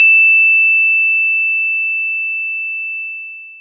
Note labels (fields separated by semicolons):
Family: mallet percussion; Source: acoustic; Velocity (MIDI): 25; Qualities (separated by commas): bright, distorted, long release